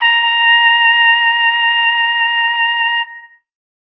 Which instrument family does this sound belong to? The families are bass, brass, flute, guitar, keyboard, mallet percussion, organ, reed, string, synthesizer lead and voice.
brass